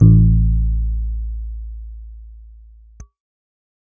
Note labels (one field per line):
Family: keyboard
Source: electronic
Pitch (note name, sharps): A1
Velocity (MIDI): 75